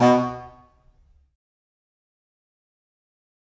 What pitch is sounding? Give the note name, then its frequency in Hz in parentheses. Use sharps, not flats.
B2 (123.5 Hz)